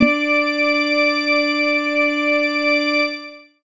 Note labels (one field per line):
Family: organ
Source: electronic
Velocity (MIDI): 127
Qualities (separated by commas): reverb